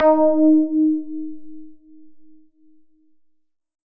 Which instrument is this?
synthesizer lead